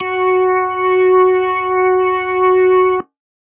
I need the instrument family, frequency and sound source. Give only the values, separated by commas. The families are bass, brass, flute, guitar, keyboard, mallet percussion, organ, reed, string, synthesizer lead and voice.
organ, 370 Hz, electronic